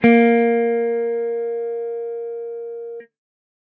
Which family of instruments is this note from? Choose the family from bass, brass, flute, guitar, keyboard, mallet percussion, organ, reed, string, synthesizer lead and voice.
guitar